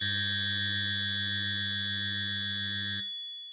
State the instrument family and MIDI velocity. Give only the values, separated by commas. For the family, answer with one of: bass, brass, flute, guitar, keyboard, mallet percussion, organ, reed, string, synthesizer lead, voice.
mallet percussion, 75